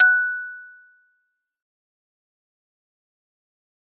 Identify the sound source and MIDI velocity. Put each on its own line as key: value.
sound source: acoustic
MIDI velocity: 100